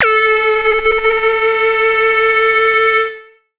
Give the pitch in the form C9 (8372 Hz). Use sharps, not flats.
A4 (440 Hz)